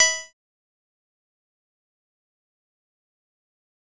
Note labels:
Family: bass; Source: synthesizer; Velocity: 50; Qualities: fast decay, percussive

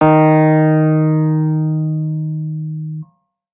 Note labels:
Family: keyboard; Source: electronic; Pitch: D#3; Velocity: 100

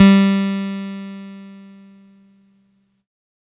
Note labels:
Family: keyboard; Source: electronic; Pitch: G3; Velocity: 50; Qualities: bright, distorted

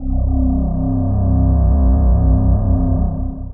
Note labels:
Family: voice; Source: synthesizer; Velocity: 25; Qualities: distorted, long release

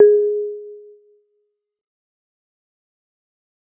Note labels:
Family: mallet percussion; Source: acoustic; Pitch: G#4; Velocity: 25; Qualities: fast decay, reverb

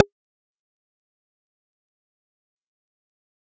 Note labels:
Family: bass; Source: synthesizer; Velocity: 50; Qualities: fast decay, percussive

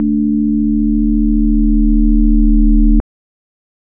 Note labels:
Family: organ; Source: electronic; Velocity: 127

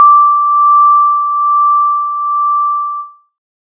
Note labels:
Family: synthesizer lead; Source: synthesizer; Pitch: D6; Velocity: 25

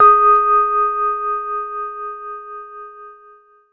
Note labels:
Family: keyboard; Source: electronic; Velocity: 50; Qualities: reverb

